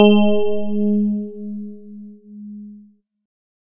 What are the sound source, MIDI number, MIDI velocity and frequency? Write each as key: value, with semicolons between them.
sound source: electronic; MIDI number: 56; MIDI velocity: 127; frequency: 207.7 Hz